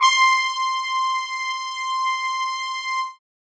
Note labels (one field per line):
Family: brass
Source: acoustic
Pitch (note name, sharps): C6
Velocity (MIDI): 127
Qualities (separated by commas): bright, reverb